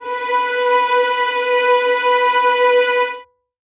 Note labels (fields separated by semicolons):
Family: string; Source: acoustic; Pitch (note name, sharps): B4; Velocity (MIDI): 50; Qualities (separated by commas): reverb